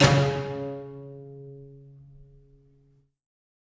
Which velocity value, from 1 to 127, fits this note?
127